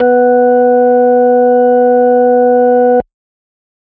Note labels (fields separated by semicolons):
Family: organ; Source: electronic; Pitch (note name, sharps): B3; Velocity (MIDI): 100